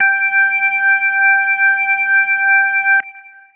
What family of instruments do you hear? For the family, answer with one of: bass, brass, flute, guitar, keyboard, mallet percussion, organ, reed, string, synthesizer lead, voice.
organ